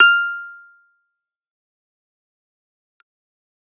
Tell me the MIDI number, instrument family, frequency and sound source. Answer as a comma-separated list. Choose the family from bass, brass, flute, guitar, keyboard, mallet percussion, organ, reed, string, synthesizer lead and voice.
89, keyboard, 1397 Hz, electronic